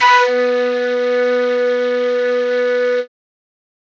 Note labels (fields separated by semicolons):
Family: flute; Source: acoustic; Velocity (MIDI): 75